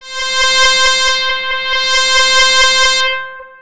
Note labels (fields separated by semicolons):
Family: bass; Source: synthesizer; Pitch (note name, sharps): C5; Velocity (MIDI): 127; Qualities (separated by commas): bright, distorted, long release, tempo-synced